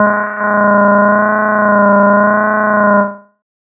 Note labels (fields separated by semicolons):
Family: bass; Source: synthesizer; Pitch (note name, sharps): G#3; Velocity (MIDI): 75; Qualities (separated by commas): distorted, tempo-synced